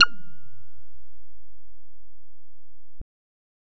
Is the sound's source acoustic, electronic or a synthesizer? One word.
synthesizer